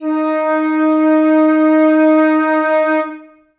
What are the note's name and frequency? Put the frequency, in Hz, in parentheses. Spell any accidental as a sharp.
D#4 (311.1 Hz)